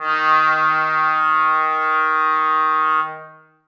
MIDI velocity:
75